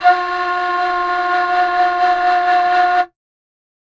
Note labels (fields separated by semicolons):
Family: flute; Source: acoustic; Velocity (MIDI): 75; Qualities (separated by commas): multiphonic